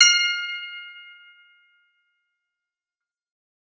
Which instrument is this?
acoustic guitar